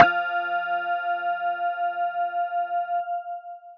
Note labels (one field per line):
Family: mallet percussion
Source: electronic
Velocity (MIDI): 100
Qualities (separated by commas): long release